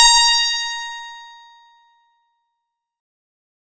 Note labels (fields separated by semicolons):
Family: guitar; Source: acoustic; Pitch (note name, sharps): A#5; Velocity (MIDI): 127; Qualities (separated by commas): bright, distorted